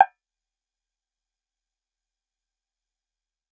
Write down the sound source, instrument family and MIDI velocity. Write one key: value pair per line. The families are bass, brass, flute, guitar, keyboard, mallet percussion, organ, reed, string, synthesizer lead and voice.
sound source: synthesizer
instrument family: bass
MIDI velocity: 127